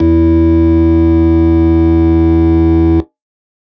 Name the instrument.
electronic organ